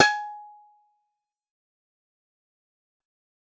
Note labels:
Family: guitar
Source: synthesizer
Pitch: G#5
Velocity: 25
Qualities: fast decay, percussive

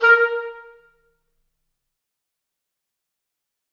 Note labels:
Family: reed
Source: acoustic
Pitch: A#4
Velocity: 75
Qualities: fast decay, percussive, reverb

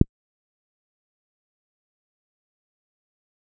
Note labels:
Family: guitar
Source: electronic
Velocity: 50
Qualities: fast decay, percussive

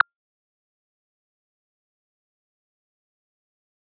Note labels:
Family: bass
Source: synthesizer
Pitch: F6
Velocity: 127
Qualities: fast decay, percussive

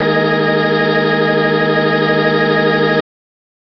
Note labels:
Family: organ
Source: electronic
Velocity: 127

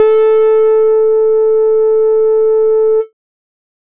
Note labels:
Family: bass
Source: synthesizer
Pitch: A4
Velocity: 127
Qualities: distorted

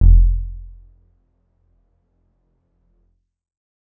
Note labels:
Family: keyboard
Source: electronic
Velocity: 50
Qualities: dark, percussive, reverb

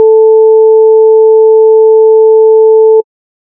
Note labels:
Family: bass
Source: synthesizer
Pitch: A4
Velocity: 127

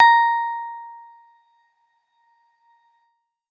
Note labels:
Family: keyboard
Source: electronic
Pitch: A#5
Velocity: 127

